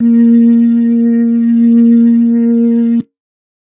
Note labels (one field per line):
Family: organ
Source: electronic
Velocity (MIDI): 75